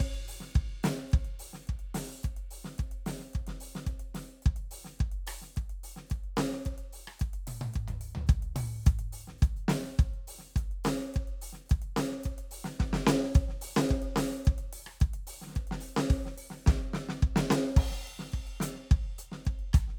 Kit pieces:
crash, closed hi-hat, open hi-hat, hi-hat pedal, snare, cross-stick, high tom, floor tom and kick